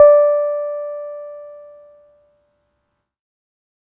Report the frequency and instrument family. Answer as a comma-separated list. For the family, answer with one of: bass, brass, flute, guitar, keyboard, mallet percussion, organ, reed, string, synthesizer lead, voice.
587.3 Hz, keyboard